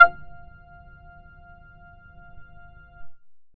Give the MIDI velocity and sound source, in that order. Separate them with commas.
50, synthesizer